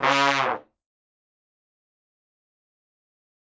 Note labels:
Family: brass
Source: acoustic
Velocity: 50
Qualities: fast decay, reverb

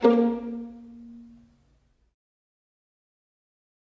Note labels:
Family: string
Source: acoustic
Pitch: A#3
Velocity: 25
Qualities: dark, fast decay, reverb

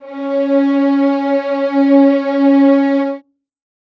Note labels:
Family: string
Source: acoustic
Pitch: C#4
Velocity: 50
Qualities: reverb

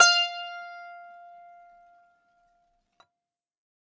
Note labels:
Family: guitar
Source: acoustic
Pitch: F5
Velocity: 127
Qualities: bright, multiphonic, reverb

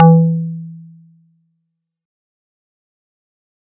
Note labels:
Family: mallet percussion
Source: acoustic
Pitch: E3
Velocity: 100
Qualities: fast decay

